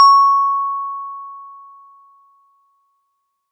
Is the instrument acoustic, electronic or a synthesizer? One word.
acoustic